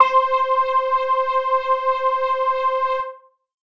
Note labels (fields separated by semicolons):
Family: keyboard; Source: electronic; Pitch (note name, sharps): C5; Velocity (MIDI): 100; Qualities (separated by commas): distorted